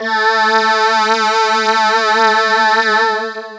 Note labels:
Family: voice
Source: synthesizer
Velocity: 127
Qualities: distorted, long release

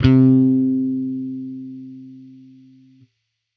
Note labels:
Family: bass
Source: electronic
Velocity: 50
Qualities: distorted

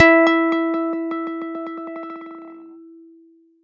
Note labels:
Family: guitar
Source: electronic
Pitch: E4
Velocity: 127

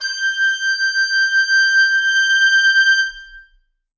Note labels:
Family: reed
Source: acoustic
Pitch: G6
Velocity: 127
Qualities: reverb

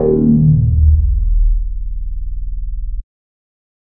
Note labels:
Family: bass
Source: synthesizer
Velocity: 25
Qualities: distorted

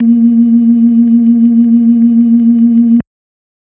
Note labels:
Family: organ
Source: electronic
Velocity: 100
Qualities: dark

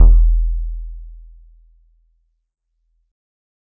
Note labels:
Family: keyboard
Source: electronic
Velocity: 50

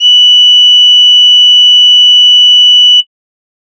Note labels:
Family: flute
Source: synthesizer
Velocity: 25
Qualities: bright

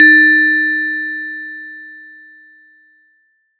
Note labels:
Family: mallet percussion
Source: acoustic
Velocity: 100

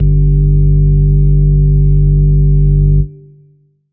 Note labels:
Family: organ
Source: electronic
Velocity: 127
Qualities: long release

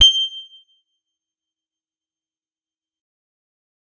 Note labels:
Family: guitar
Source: electronic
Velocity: 75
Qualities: bright, distorted, fast decay, percussive

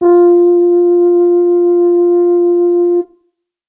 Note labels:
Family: brass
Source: acoustic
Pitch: F4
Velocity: 50

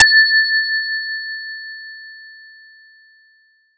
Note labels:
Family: mallet percussion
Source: acoustic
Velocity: 75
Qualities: bright, multiphonic

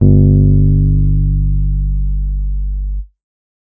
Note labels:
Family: keyboard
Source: electronic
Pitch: G1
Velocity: 25

